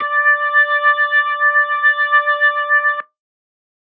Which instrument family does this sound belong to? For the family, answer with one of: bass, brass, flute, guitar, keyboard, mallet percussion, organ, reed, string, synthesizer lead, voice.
organ